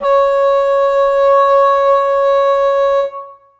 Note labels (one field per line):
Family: reed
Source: acoustic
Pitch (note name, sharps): C#5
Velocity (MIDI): 100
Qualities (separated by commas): reverb